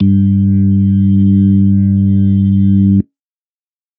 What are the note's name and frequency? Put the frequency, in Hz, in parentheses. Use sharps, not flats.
G2 (98 Hz)